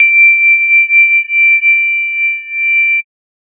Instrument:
synthesizer mallet percussion instrument